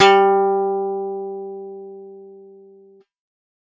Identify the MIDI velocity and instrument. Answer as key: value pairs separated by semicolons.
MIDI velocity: 25; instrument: synthesizer guitar